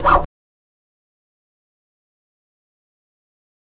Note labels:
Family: bass; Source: electronic; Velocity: 127; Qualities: fast decay, percussive, reverb

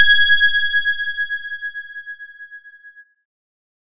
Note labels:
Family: keyboard; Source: electronic; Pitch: G#6; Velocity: 127

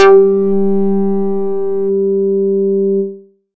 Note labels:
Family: bass; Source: synthesizer; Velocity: 75; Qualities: distorted

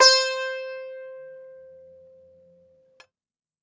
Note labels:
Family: guitar; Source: acoustic; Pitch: C5; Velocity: 50; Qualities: bright, multiphonic, reverb

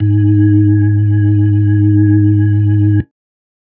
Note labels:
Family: organ; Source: electronic; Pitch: G#2; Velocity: 127; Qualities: dark

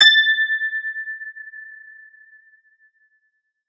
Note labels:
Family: guitar; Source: electronic; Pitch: A6; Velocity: 50; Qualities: multiphonic, non-linear envelope

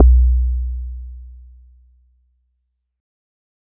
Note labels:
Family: mallet percussion; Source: acoustic; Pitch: B1; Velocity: 50

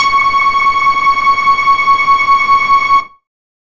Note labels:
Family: bass; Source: synthesizer; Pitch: C#6; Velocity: 127

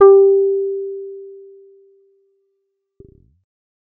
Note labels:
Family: bass; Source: synthesizer; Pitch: G4; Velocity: 25

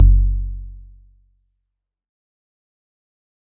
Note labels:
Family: guitar; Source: synthesizer; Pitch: F#1; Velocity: 127; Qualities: dark, fast decay

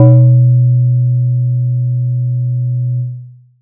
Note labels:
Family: mallet percussion; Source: acoustic; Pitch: B2; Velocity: 100; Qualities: long release

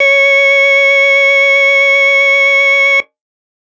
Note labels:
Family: organ; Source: electronic; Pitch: C#5; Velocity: 25

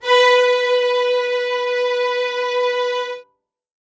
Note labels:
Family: string; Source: acoustic; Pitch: B4; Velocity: 127; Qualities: reverb

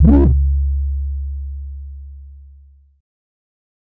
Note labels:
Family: bass; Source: synthesizer; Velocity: 50; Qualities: distorted

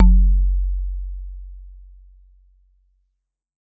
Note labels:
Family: mallet percussion; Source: acoustic; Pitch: F#1; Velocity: 25; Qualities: dark

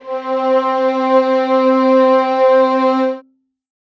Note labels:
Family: string; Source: acoustic; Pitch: C4; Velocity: 75; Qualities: reverb

